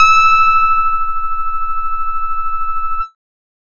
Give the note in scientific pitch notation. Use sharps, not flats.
E6